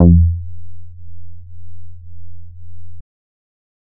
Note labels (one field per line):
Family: bass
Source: synthesizer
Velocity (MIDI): 75